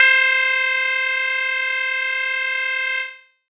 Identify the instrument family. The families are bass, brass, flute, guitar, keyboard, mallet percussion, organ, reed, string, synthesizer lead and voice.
keyboard